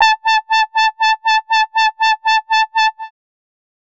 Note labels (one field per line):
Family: bass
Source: synthesizer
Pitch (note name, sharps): A5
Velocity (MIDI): 100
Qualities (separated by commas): bright, distorted, tempo-synced